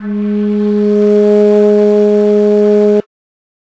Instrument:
acoustic flute